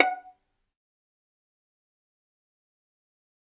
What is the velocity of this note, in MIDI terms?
100